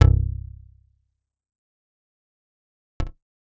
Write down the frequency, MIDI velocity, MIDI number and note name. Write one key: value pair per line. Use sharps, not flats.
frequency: 32.7 Hz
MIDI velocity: 127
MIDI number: 24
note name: C1